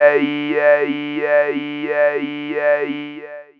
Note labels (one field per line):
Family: voice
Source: synthesizer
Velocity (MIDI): 50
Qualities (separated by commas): long release, non-linear envelope, tempo-synced